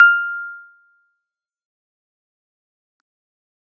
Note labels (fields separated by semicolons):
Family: keyboard; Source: electronic; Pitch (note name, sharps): F6; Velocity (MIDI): 75; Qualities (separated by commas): fast decay, percussive